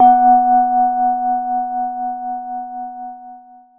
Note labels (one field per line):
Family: keyboard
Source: electronic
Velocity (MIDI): 127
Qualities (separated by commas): long release, reverb